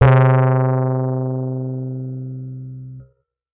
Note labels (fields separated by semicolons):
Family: keyboard; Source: electronic; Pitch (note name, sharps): C3; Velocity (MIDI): 127; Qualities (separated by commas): distorted